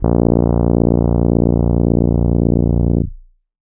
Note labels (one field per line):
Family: keyboard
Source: electronic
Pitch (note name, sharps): A#0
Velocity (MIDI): 25